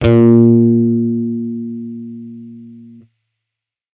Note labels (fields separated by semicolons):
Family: bass; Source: electronic; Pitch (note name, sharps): A#2; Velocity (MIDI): 100; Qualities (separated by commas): distorted